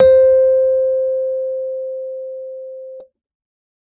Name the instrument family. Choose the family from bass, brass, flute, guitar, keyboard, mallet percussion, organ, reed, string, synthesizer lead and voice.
keyboard